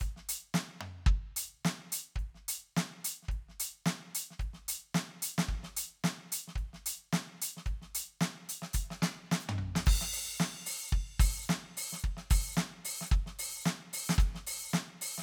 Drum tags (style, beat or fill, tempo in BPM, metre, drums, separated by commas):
swing, beat, 110 BPM, 4/4, crash, closed hi-hat, open hi-hat, hi-hat pedal, snare, high tom, floor tom, kick